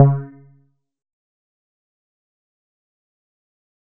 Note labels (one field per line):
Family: bass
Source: synthesizer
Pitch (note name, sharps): C#3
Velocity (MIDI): 127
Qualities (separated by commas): dark, fast decay, percussive